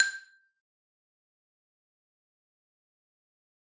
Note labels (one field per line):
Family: mallet percussion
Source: acoustic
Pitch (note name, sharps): G6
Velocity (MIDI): 100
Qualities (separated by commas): fast decay, percussive, reverb